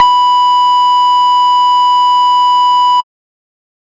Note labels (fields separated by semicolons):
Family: bass; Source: synthesizer; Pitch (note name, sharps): B5; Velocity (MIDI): 127; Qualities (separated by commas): distorted, tempo-synced